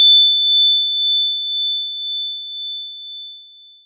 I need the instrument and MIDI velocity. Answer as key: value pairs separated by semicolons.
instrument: acoustic mallet percussion instrument; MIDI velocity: 25